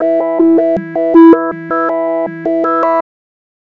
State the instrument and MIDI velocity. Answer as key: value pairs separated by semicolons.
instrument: synthesizer bass; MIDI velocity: 50